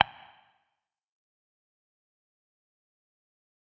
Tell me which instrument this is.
electronic guitar